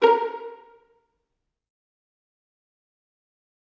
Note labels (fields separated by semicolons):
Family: string; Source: acoustic; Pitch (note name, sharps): A#4; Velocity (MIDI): 127; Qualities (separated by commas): dark, fast decay, percussive, reverb